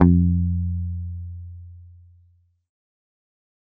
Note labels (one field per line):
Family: guitar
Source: electronic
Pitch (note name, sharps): F2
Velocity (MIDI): 100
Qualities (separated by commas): fast decay